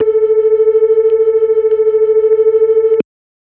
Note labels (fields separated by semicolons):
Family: organ; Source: electronic; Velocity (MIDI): 75; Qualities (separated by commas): dark